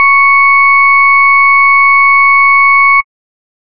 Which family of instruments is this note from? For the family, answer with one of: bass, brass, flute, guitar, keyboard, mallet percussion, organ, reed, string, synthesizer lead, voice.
bass